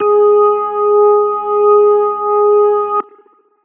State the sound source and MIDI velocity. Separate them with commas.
electronic, 25